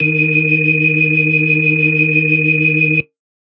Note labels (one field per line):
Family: organ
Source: electronic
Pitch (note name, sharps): D#3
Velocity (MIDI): 75